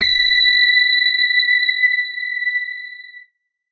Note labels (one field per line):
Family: guitar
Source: electronic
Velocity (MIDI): 75